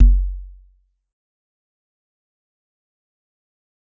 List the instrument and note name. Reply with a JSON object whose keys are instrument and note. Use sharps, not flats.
{"instrument": "acoustic mallet percussion instrument", "note": "F#1"}